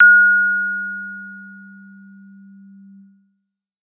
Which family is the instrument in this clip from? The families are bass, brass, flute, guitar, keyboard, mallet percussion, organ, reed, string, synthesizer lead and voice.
keyboard